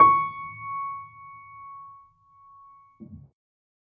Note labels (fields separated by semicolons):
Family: keyboard; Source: acoustic; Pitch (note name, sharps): C#6; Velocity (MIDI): 25